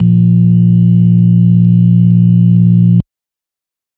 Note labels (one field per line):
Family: organ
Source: electronic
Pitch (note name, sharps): A#1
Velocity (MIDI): 127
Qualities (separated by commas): dark